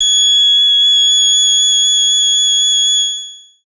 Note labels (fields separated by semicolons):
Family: bass; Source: synthesizer; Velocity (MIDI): 50; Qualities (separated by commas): bright, distorted, long release